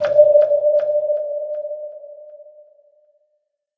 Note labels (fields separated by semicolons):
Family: synthesizer lead; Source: synthesizer; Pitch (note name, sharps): D5; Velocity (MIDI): 127; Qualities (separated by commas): non-linear envelope, reverb